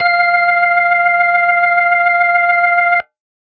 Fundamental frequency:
698.5 Hz